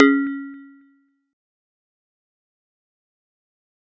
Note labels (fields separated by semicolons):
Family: mallet percussion; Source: acoustic; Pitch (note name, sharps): C#4; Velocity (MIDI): 50; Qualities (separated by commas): fast decay, percussive